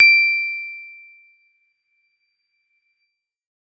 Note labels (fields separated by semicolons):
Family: keyboard; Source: electronic; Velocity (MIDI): 100